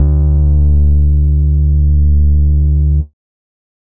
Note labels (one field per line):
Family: bass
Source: synthesizer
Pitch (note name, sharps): D2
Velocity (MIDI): 100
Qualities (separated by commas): distorted